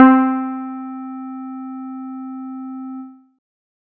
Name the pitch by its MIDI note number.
60